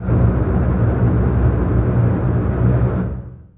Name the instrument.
acoustic string instrument